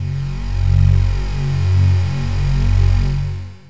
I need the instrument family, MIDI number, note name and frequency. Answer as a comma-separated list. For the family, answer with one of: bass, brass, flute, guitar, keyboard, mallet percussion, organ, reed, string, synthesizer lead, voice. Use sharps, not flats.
voice, 30, F#1, 46.25 Hz